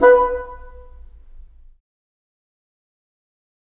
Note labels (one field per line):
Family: reed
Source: acoustic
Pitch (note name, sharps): B4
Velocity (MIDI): 50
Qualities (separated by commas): fast decay, percussive, reverb